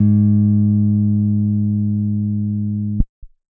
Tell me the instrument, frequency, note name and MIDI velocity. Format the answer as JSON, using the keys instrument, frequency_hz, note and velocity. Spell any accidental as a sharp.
{"instrument": "electronic keyboard", "frequency_hz": 103.8, "note": "G#2", "velocity": 25}